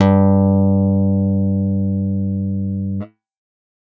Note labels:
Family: guitar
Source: electronic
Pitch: G2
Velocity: 127

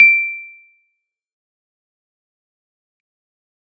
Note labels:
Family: keyboard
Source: electronic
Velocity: 50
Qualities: fast decay, percussive

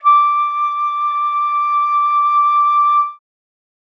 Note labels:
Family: flute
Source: acoustic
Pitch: D6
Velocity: 25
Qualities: bright

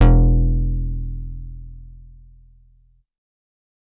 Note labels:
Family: bass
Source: synthesizer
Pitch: E1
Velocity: 50

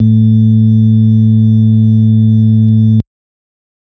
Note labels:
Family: organ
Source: electronic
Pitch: A2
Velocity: 25

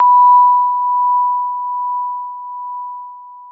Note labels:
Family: keyboard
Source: electronic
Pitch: B5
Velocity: 127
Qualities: long release

